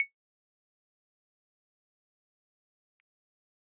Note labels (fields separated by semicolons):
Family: keyboard; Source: electronic; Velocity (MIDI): 50; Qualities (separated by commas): fast decay, percussive